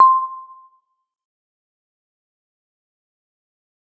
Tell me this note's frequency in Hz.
1047 Hz